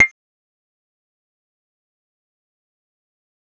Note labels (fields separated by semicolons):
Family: bass; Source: synthesizer; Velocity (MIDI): 100; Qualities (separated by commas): fast decay, percussive